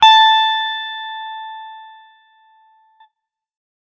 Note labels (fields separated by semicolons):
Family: guitar; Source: electronic; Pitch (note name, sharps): A5; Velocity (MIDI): 100; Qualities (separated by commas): distorted